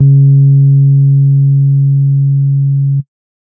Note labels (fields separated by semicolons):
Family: keyboard; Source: electronic; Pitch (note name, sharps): C#3; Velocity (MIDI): 25; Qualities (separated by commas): dark